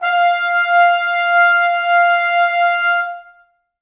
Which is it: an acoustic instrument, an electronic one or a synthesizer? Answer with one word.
acoustic